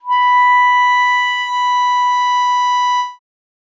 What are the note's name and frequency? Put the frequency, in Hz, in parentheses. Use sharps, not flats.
B5 (987.8 Hz)